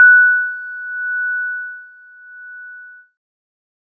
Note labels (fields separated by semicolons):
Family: keyboard; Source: electronic; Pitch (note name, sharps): F#6; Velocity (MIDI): 50; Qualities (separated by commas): multiphonic